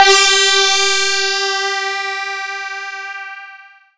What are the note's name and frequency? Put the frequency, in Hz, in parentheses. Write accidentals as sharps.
G4 (392 Hz)